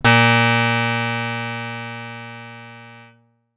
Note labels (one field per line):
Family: guitar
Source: acoustic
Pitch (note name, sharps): A#2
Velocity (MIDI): 127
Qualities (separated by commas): bright